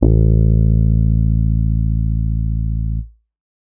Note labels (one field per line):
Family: keyboard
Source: electronic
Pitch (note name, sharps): A1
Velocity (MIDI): 75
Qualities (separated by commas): dark, distorted